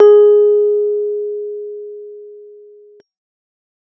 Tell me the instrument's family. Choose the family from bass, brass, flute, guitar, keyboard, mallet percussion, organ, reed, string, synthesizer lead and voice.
keyboard